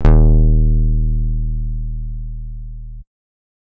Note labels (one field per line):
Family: guitar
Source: electronic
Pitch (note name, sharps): D#1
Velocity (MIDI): 50